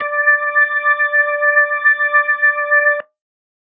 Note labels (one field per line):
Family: organ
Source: electronic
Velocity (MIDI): 50